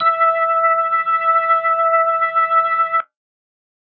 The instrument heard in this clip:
electronic organ